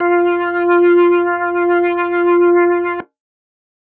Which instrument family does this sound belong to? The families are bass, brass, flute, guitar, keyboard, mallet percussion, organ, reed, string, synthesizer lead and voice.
organ